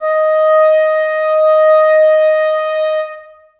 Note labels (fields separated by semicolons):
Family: reed; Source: acoustic; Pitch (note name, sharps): D#5; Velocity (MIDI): 100; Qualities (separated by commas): reverb